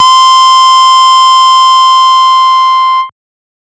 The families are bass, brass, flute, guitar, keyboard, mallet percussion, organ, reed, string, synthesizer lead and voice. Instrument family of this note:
bass